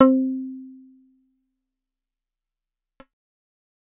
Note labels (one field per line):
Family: guitar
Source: acoustic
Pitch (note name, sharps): C4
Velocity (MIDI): 75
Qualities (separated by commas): dark, fast decay